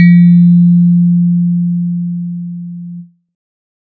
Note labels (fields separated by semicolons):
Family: synthesizer lead; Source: synthesizer; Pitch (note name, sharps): F3; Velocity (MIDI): 50